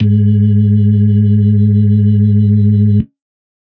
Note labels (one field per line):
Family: organ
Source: electronic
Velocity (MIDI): 50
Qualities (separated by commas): dark